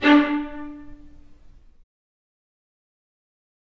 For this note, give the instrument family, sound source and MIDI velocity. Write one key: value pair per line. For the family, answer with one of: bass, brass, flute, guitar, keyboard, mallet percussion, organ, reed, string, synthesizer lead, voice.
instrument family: string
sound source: acoustic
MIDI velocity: 50